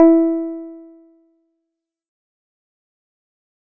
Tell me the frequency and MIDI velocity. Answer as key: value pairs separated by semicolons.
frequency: 329.6 Hz; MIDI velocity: 100